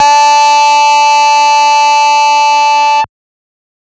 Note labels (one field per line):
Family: bass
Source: synthesizer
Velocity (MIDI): 127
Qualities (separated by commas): bright, distorted, multiphonic